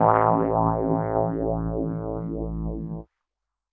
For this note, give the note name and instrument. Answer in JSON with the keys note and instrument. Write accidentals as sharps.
{"note": "A1", "instrument": "electronic keyboard"}